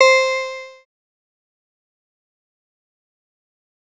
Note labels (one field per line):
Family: synthesizer lead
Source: synthesizer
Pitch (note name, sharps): C5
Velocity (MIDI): 75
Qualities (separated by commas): distorted, fast decay